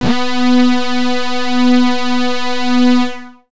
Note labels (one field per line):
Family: bass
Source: synthesizer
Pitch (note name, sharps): B3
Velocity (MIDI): 127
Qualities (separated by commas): bright, distorted